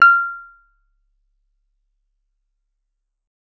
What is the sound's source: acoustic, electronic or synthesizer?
acoustic